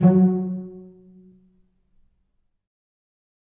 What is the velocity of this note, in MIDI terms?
127